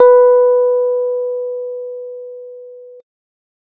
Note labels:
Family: keyboard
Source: electronic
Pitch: B4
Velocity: 50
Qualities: dark

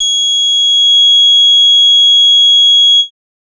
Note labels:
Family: bass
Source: synthesizer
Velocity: 50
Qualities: bright, distorted

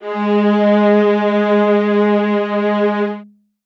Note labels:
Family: string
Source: acoustic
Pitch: G#3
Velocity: 127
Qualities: reverb

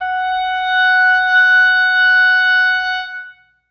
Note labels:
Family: reed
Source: acoustic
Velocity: 127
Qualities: reverb

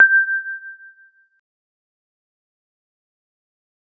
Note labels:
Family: keyboard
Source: electronic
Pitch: G6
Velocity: 50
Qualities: fast decay

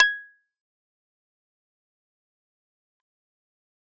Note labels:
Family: keyboard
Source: electronic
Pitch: G#6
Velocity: 100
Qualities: fast decay, percussive

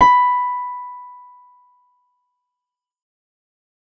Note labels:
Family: keyboard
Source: synthesizer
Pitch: B5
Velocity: 100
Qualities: fast decay

